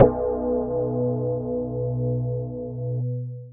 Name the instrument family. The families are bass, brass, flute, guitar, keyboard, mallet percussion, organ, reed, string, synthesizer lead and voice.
mallet percussion